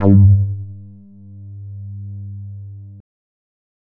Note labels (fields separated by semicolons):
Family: bass; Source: synthesizer; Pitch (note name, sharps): G2; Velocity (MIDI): 50; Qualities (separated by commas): dark, distorted